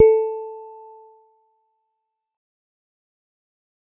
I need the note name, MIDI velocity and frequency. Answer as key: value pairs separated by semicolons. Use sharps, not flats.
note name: A4; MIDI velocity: 50; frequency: 440 Hz